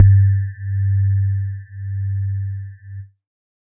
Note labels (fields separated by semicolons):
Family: synthesizer lead; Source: synthesizer; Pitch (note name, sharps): G2; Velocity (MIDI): 75